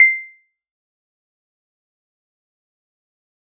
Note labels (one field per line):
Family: guitar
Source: acoustic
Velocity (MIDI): 127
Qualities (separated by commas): fast decay, percussive